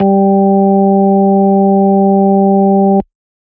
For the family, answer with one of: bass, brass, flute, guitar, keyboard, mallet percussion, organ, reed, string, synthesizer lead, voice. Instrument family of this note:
organ